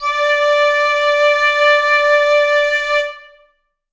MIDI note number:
74